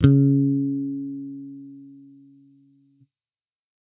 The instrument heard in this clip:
electronic bass